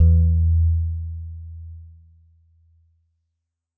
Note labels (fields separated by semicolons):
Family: mallet percussion; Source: acoustic; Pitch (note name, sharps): E2; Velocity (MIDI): 50; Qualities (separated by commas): dark